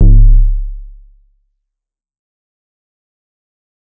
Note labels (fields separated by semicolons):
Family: bass; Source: synthesizer; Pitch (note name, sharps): C#1; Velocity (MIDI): 75; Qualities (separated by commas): dark, fast decay